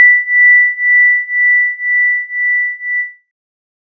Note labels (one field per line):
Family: synthesizer lead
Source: synthesizer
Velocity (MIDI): 100